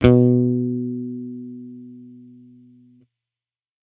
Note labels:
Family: bass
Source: electronic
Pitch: B2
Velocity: 100

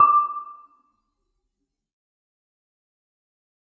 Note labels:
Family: mallet percussion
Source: acoustic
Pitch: D6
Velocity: 50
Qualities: dark, fast decay, percussive, reverb

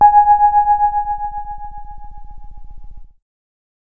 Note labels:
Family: keyboard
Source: electronic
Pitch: G#5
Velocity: 127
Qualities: dark

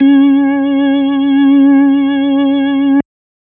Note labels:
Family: organ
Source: electronic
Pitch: C#4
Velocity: 75

